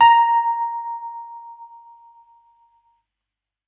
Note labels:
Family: keyboard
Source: electronic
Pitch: A#5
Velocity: 100

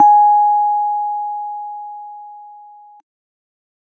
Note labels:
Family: keyboard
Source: electronic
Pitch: G#5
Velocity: 25

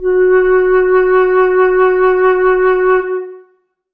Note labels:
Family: flute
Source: acoustic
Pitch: F#4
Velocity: 25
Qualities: long release, reverb

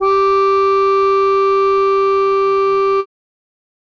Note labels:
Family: reed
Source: acoustic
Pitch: G4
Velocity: 25

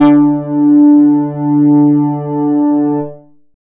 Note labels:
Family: bass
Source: synthesizer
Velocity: 75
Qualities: distorted

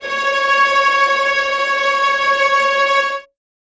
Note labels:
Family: string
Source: acoustic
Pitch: C#5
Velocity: 50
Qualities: bright, non-linear envelope, reverb

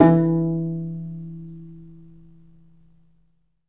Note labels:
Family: guitar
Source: acoustic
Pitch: E3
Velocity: 127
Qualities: reverb

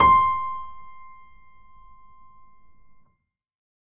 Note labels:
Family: keyboard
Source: acoustic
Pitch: C6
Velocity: 100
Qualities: reverb

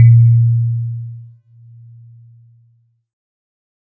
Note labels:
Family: keyboard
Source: synthesizer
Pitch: A#2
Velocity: 50

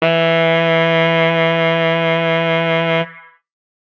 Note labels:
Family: reed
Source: acoustic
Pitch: E3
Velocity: 127

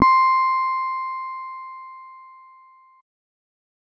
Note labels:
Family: keyboard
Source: electronic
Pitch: C6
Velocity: 25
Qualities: dark

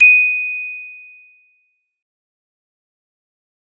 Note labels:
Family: mallet percussion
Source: acoustic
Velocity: 75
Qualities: bright, fast decay

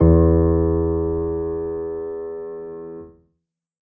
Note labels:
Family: keyboard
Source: acoustic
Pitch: E2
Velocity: 25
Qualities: reverb

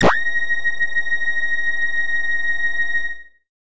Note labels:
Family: bass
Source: synthesizer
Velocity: 50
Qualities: distorted

